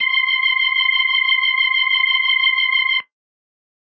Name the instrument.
electronic organ